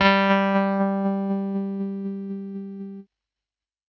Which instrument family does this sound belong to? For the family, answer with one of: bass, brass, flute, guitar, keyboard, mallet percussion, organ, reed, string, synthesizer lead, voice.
keyboard